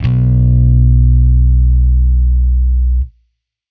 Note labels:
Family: bass; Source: electronic; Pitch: B1; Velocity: 127; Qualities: distorted

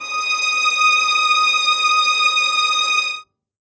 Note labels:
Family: string; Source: acoustic; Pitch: D#6; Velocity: 100; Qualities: reverb

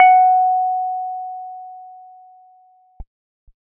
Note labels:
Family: keyboard; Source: electronic; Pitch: F#5; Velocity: 100

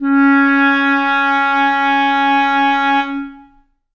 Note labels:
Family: reed; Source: acoustic; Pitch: C#4; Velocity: 75; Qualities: long release, reverb

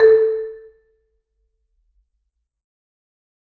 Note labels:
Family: mallet percussion; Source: acoustic; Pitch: A4; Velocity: 100; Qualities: fast decay, percussive, reverb

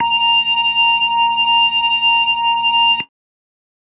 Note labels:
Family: keyboard; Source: electronic; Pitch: A#5; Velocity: 25

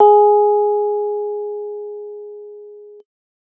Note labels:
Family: keyboard; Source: electronic; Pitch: G#4; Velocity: 50

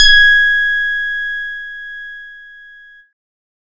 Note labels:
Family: keyboard; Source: electronic; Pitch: G#6; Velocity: 100; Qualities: bright, distorted

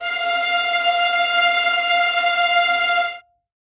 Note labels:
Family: string; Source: acoustic; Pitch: F5; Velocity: 50; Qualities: bright, non-linear envelope, reverb

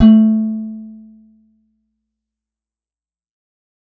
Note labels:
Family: guitar; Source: acoustic; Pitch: A3; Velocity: 127; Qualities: fast decay

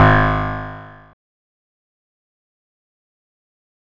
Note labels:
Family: guitar; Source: electronic; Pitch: G#1; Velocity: 100; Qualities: bright, distorted, fast decay

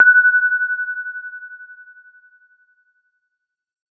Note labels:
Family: keyboard; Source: electronic; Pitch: F#6; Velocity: 127

